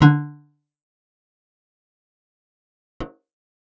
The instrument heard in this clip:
acoustic guitar